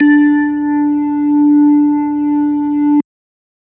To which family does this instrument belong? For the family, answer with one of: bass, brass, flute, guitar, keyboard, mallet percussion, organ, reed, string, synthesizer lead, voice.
organ